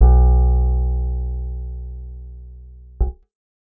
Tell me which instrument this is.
acoustic guitar